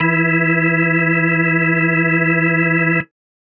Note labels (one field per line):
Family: organ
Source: electronic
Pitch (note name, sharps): E3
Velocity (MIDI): 100